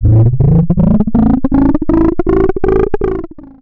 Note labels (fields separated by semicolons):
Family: bass; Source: synthesizer; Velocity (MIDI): 127; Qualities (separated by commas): distorted, long release, multiphonic, tempo-synced